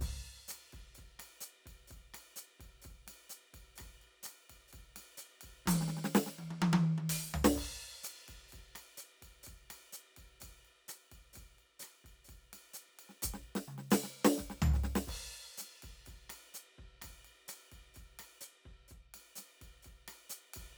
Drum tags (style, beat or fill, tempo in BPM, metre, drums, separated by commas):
bossa nova, beat, 127 BPM, 4/4, crash, ride, closed hi-hat, hi-hat pedal, snare, cross-stick, high tom, mid tom, floor tom, kick